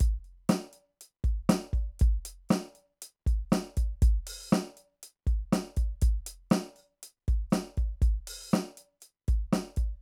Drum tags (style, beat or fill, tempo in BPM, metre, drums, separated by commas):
rock, beat, 120 BPM, 4/4, closed hi-hat, open hi-hat, hi-hat pedal, snare, kick